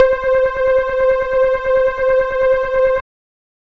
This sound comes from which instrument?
synthesizer bass